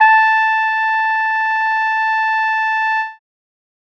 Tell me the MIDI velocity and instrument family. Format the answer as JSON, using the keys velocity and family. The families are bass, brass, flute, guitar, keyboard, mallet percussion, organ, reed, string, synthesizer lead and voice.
{"velocity": 50, "family": "brass"}